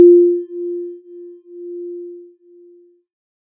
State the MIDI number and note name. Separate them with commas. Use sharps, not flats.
65, F4